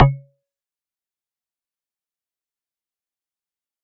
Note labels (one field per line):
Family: mallet percussion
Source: acoustic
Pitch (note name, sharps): C#3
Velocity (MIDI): 75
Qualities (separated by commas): fast decay, percussive